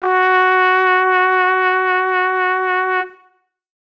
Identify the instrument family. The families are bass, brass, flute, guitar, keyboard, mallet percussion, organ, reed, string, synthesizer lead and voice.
brass